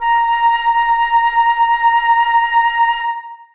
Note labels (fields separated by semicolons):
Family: flute; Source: acoustic; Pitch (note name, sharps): A#5; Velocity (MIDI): 100; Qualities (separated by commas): long release, reverb